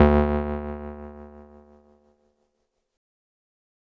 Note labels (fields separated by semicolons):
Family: keyboard; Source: electronic; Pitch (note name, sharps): D2; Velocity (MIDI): 127; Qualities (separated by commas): distorted